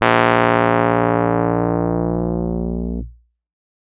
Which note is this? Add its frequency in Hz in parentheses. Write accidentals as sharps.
A#1 (58.27 Hz)